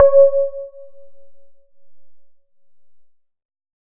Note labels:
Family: synthesizer lead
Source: synthesizer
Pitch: C#5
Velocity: 25

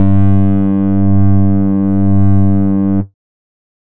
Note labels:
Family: bass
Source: synthesizer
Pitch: G2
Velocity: 75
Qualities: distorted, multiphonic, tempo-synced

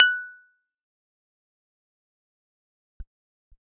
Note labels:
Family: keyboard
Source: electronic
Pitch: F#6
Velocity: 100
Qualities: fast decay

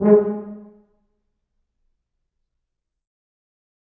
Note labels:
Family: brass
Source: acoustic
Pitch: G#3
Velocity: 127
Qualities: dark, percussive, reverb

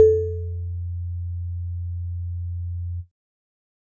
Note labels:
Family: keyboard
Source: electronic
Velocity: 100

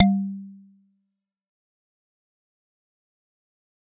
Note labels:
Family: mallet percussion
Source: acoustic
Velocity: 100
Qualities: fast decay, percussive

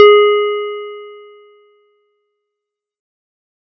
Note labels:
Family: keyboard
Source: electronic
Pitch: G#4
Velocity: 100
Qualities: distorted, fast decay

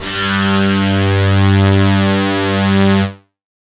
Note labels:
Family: guitar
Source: electronic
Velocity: 127

